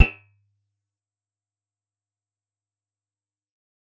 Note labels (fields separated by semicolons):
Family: guitar; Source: acoustic; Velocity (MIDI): 127; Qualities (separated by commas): fast decay, percussive